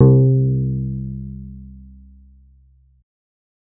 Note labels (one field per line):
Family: bass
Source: synthesizer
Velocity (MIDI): 25